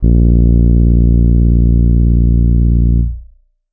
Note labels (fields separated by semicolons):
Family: keyboard; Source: electronic; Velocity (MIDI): 100; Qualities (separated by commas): distorted